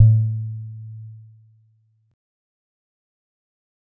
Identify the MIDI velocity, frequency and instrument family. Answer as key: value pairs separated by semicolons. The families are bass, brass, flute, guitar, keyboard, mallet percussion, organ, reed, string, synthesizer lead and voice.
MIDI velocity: 25; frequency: 110 Hz; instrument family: mallet percussion